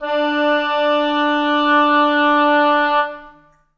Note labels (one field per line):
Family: reed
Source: acoustic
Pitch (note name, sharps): D4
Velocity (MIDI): 75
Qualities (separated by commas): reverb